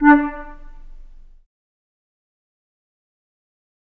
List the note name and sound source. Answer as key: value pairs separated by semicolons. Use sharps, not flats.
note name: D4; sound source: acoustic